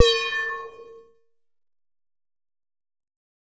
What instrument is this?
synthesizer bass